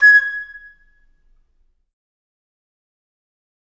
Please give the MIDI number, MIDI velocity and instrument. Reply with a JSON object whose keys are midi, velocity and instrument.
{"midi": 92, "velocity": 75, "instrument": "acoustic flute"}